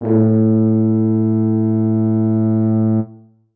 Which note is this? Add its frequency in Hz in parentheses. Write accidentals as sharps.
A2 (110 Hz)